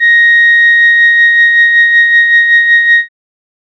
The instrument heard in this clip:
synthesizer keyboard